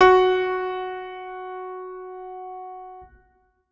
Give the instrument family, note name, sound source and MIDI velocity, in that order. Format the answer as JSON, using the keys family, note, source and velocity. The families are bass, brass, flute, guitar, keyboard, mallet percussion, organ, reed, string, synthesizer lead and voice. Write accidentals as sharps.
{"family": "organ", "note": "F#4", "source": "electronic", "velocity": 127}